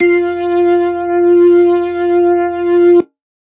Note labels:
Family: organ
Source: electronic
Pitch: F4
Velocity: 75

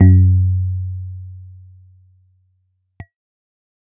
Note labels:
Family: keyboard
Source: electronic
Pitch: F#2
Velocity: 50

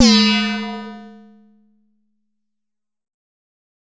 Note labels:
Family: bass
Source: synthesizer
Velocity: 75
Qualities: bright, distorted

